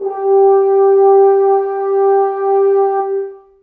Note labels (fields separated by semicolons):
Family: brass; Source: acoustic; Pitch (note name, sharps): G4; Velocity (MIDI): 75; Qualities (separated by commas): long release, reverb